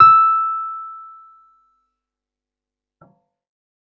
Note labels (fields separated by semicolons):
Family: keyboard; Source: electronic; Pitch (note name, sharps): E6; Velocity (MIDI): 100; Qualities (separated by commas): fast decay